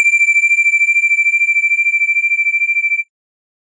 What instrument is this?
electronic organ